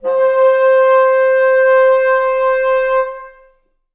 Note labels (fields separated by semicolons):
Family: reed; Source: acoustic; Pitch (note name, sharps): C5; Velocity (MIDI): 100; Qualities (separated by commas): reverb